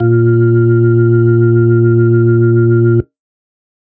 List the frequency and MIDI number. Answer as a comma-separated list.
116.5 Hz, 46